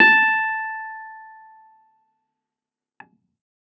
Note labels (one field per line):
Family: keyboard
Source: electronic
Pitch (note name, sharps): A5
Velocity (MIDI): 75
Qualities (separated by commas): distorted, fast decay